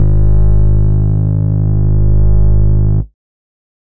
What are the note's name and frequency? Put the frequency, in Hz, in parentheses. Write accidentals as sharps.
G#1 (51.91 Hz)